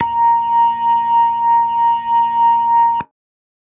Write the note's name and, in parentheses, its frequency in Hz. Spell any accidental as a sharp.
A#5 (932.3 Hz)